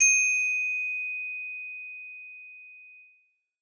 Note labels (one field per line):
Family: bass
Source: synthesizer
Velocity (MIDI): 50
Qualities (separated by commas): bright, distorted